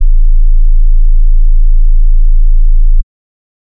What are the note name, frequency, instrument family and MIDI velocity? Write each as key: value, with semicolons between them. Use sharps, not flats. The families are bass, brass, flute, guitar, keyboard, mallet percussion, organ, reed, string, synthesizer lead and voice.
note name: A0; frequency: 27.5 Hz; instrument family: bass; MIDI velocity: 127